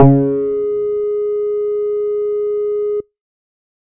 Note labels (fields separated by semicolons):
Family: bass; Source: synthesizer; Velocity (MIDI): 50; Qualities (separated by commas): distorted